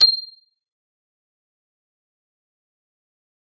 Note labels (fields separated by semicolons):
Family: guitar; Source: electronic; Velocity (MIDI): 25; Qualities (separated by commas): bright, fast decay, multiphonic, non-linear envelope, percussive